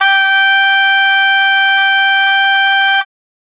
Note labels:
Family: reed; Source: acoustic; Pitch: G5; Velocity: 50

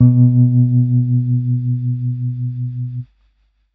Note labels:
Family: keyboard; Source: electronic; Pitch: B2; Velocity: 50; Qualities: dark

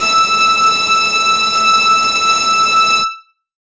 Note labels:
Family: guitar; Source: electronic; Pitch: E6; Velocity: 75

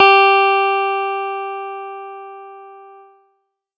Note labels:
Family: keyboard; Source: electronic; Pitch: G4; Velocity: 25; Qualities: distorted

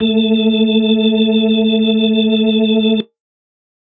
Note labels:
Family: organ; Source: electronic; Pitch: A3; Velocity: 75; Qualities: reverb

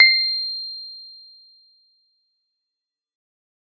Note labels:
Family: guitar; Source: synthesizer; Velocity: 75; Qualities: bright, fast decay

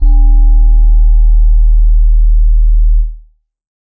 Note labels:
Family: keyboard; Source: electronic; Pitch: D#1; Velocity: 25; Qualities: dark

